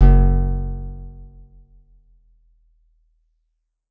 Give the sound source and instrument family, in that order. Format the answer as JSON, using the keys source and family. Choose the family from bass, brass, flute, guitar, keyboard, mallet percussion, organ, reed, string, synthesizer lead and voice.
{"source": "acoustic", "family": "guitar"}